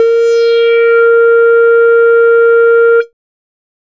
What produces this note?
synthesizer bass